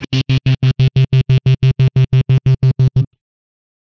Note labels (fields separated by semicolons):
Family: guitar; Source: electronic; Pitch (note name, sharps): C3; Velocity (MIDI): 75; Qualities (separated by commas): bright, distorted, tempo-synced